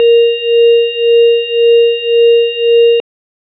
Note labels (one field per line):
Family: organ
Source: electronic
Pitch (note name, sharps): A#4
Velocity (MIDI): 100